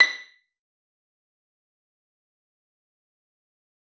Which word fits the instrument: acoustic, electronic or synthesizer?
acoustic